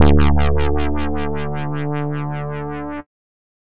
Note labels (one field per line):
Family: bass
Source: synthesizer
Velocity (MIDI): 100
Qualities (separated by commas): distorted